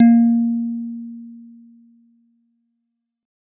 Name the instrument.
synthesizer guitar